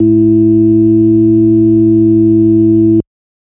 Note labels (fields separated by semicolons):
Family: organ; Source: electronic; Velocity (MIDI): 25; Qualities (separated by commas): dark